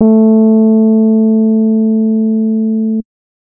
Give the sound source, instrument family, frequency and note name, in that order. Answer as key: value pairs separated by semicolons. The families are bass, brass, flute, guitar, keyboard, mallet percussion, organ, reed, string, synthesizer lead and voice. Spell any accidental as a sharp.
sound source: electronic; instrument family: keyboard; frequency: 220 Hz; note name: A3